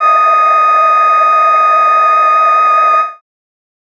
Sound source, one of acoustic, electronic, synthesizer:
synthesizer